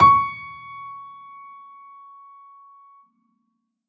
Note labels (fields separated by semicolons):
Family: keyboard; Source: acoustic; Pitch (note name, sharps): C#6; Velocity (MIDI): 100; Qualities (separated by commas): percussive, reverb